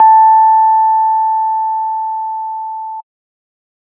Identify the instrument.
electronic organ